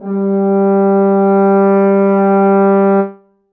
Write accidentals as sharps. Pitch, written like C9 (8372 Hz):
G3 (196 Hz)